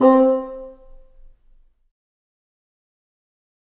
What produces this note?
acoustic reed instrument